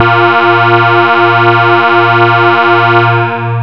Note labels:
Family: bass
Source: synthesizer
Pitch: A#2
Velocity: 100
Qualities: bright, distorted, long release

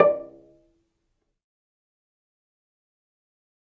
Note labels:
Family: string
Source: acoustic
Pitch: D5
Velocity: 25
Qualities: fast decay, percussive, reverb

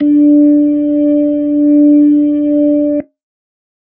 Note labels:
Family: organ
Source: electronic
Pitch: D4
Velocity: 100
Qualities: dark

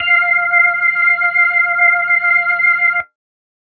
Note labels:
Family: organ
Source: electronic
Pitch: F5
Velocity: 25

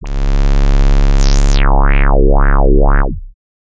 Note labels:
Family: bass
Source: synthesizer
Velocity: 127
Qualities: bright, distorted, non-linear envelope

